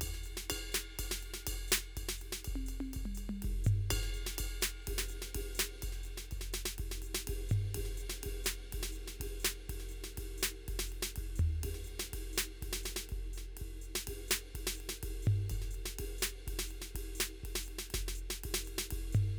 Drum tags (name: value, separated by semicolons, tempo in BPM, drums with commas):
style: calypso; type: beat; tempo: 124 BPM; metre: 4/4; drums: ride, ride bell, closed hi-hat, hi-hat pedal, snare, high tom, mid tom, floor tom, kick